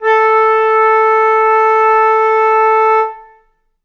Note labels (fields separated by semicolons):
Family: flute; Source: acoustic; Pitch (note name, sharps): A4; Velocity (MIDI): 100; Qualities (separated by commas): reverb